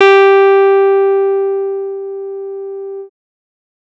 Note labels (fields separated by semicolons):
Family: bass; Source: synthesizer; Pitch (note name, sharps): G4; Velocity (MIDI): 25; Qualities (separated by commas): distorted